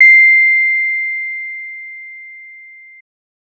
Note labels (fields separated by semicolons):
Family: bass; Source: synthesizer; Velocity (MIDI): 75